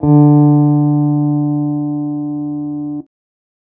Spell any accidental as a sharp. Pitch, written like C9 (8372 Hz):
D3 (146.8 Hz)